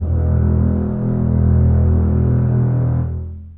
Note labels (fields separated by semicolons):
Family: string; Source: acoustic; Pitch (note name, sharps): E1; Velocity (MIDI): 50; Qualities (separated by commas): long release, reverb